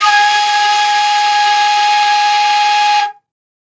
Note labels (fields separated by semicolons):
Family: flute; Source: acoustic; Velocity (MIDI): 100